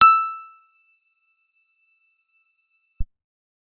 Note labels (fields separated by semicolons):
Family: guitar; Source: acoustic; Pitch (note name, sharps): E6; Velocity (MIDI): 50; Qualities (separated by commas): percussive